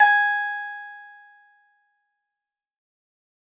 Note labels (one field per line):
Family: guitar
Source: synthesizer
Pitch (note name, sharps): G#5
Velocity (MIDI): 127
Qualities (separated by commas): fast decay